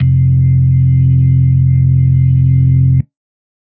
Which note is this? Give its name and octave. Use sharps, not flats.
F1